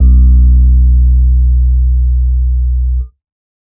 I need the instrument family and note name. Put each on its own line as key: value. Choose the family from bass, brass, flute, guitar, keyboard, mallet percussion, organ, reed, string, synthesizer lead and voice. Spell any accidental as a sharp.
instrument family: keyboard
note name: B1